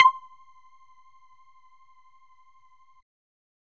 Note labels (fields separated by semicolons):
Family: bass; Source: synthesizer; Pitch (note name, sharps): C6; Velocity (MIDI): 50; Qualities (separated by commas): percussive